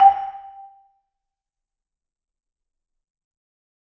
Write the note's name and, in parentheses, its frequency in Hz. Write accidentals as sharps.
G5 (784 Hz)